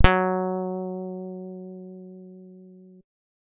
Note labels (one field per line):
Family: guitar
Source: electronic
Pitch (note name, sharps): F#3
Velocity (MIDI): 127